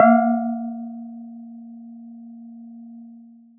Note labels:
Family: mallet percussion; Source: acoustic; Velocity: 75

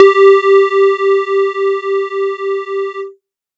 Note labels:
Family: synthesizer lead; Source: synthesizer; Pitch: G4; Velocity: 127; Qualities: distorted

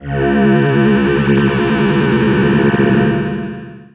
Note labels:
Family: voice; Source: synthesizer; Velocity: 100; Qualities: bright, distorted, long release

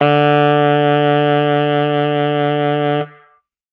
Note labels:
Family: reed; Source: acoustic; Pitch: D3; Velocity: 75

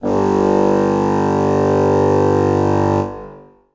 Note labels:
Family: reed; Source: acoustic; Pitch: G1; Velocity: 127; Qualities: long release, reverb

